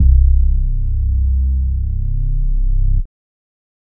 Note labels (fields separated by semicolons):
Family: bass; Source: synthesizer; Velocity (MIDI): 25